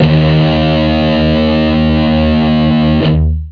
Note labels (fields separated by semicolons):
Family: guitar; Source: electronic; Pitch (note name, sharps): D#2; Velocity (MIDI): 100; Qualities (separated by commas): distorted, long release